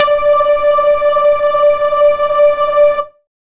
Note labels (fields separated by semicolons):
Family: bass; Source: synthesizer; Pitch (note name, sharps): D5; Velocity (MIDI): 75